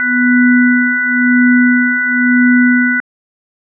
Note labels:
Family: organ; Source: electronic; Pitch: B3; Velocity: 100

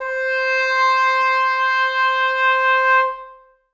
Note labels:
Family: reed; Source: acoustic; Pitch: C5; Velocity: 127; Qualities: reverb

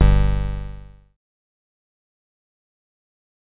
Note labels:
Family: bass; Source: synthesizer; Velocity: 127; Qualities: bright, distorted, fast decay

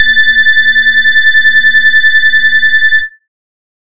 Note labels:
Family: bass; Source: synthesizer; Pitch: A6; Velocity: 75

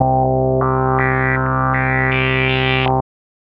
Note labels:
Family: bass; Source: synthesizer; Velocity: 127; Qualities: tempo-synced

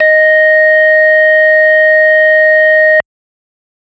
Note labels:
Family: organ; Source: electronic; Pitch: D#5; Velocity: 127

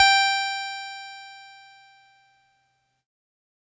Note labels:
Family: keyboard; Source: electronic; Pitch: G5; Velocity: 50; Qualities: bright, distorted

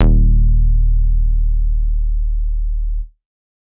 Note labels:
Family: bass; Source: synthesizer; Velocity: 50; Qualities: dark

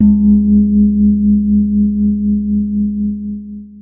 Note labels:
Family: keyboard; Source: electronic; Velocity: 127; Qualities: dark, long release, reverb

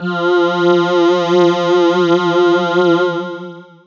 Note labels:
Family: voice; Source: synthesizer; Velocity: 75; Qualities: distorted, long release

